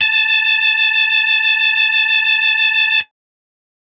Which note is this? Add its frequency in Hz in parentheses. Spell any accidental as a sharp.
A5 (880 Hz)